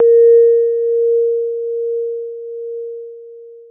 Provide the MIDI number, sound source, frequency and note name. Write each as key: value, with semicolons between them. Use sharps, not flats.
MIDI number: 70; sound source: electronic; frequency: 466.2 Hz; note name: A#4